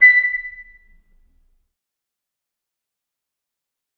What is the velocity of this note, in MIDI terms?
75